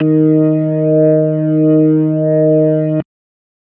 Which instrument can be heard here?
electronic organ